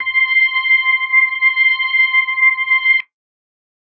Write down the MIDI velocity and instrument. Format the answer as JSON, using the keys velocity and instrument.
{"velocity": 127, "instrument": "electronic organ"}